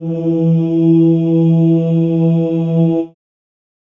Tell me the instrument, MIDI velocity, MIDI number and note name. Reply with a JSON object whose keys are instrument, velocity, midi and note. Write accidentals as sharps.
{"instrument": "acoustic voice", "velocity": 100, "midi": 52, "note": "E3"}